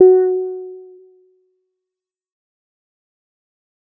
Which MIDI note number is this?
66